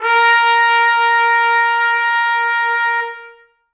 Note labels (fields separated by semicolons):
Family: brass; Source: acoustic; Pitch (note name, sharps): A#4; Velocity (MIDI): 127; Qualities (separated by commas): bright, reverb